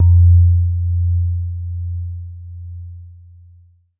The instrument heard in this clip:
electronic keyboard